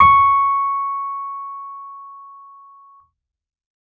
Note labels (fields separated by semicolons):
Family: keyboard; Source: electronic; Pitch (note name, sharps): C#6; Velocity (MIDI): 127